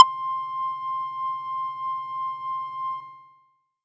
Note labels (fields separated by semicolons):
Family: bass; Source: synthesizer; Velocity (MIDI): 50; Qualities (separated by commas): multiphonic